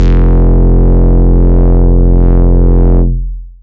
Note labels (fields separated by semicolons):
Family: bass; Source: synthesizer; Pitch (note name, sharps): F1; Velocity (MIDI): 127; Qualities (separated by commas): distorted, long release, tempo-synced